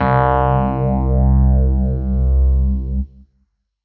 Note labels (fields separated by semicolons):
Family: keyboard; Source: electronic; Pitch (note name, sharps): C2; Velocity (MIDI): 100; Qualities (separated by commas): distorted